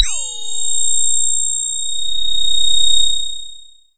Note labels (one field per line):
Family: voice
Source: synthesizer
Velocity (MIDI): 75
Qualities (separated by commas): bright, long release